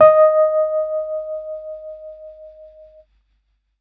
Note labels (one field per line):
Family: keyboard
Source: electronic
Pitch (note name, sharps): D#5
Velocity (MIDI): 75